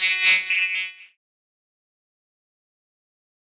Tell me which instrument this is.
electronic keyboard